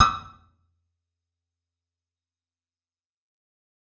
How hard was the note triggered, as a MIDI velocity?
100